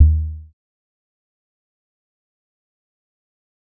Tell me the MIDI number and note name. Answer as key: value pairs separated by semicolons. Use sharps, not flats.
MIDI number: 39; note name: D#2